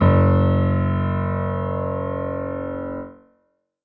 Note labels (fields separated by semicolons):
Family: keyboard; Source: acoustic; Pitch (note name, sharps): F#1; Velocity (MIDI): 100; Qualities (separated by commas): reverb